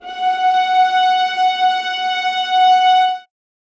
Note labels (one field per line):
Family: string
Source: acoustic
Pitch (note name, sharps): F#5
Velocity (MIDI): 50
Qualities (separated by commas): reverb